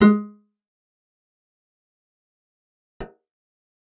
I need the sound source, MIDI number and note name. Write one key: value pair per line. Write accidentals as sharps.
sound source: acoustic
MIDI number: 56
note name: G#3